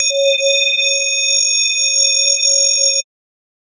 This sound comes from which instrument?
electronic mallet percussion instrument